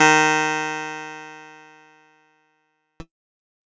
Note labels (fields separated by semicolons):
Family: keyboard; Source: electronic; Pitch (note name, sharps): D#3; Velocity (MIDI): 50; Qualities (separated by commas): bright